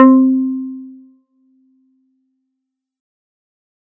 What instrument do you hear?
synthesizer guitar